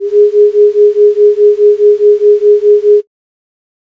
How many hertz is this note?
415.3 Hz